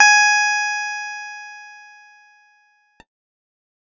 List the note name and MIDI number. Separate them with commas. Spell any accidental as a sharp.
G#5, 80